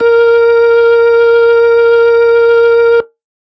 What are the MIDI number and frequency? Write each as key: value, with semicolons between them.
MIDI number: 70; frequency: 466.2 Hz